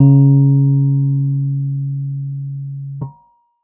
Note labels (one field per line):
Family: keyboard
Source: electronic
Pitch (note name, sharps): C#3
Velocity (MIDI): 50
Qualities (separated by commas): dark